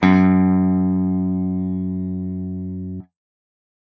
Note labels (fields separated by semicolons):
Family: guitar; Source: electronic; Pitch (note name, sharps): F#2; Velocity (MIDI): 100; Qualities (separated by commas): distorted